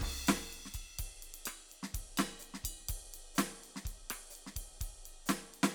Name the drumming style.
Middle Eastern